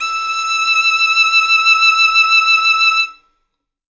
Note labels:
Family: string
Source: acoustic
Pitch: E6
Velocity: 25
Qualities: bright

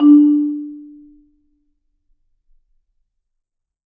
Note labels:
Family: mallet percussion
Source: acoustic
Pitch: D4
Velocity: 50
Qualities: dark, reverb

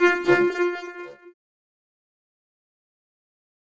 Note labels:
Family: keyboard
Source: electronic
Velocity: 50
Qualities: distorted, fast decay, non-linear envelope

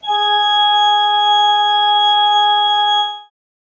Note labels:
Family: organ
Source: acoustic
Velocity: 127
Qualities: reverb

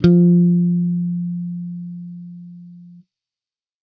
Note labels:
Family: bass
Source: electronic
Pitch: F3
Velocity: 100

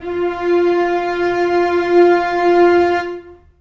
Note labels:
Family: string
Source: acoustic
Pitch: F4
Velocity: 50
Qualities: reverb

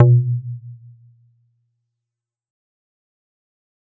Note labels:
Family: mallet percussion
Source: acoustic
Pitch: B2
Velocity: 100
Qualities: fast decay

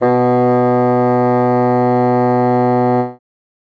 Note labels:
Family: reed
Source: acoustic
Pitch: B2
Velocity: 127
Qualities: bright

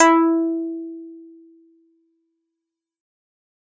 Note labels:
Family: keyboard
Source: electronic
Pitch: E4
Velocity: 100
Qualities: distorted, fast decay

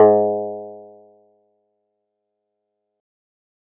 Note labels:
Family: guitar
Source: synthesizer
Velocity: 50

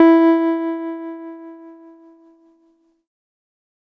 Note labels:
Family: keyboard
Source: electronic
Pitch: E4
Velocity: 100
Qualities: distorted

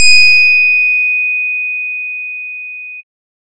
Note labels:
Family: bass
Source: synthesizer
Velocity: 75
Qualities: bright, distorted

